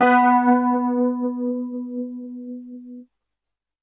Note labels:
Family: keyboard; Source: electronic; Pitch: B3; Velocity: 100

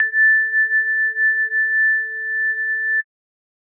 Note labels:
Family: mallet percussion; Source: synthesizer; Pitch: A6; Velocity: 75; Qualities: bright, multiphonic, non-linear envelope

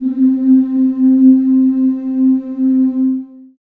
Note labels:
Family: voice; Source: acoustic; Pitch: C4; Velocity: 25; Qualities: dark, long release, reverb

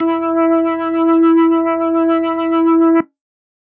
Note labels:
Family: organ; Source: electronic; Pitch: E4; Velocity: 25; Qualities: distorted

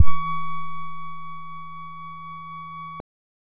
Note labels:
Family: bass; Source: synthesizer; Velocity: 25; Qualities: dark, distorted, non-linear envelope

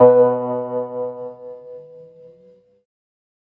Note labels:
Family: organ; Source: electronic; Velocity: 127

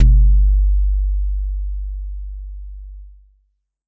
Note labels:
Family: bass; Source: synthesizer; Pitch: G1; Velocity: 75; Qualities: distorted

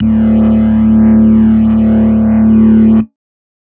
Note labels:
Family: organ; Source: electronic; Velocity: 127

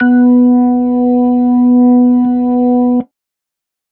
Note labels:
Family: organ; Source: electronic; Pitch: B3; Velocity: 127

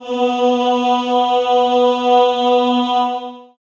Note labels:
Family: voice; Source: acoustic; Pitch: B3; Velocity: 100; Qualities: long release, reverb

